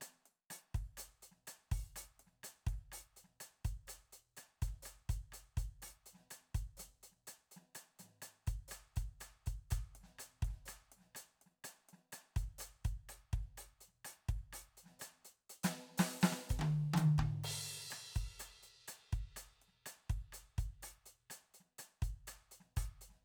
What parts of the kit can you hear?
crash, closed hi-hat, open hi-hat, hi-hat pedal, snare, cross-stick, high tom, mid tom and kick